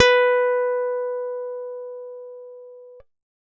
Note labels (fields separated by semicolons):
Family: guitar; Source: acoustic; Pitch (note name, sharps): B4; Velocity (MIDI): 100